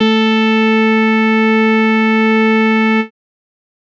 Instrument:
synthesizer bass